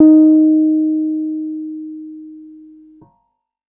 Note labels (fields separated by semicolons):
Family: keyboard; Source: electronic; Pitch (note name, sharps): D#4; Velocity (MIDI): 50